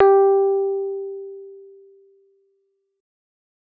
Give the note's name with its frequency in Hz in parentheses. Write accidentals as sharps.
G4 (392 Hz)